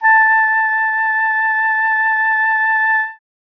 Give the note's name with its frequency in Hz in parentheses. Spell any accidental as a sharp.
A5 (880 Hz)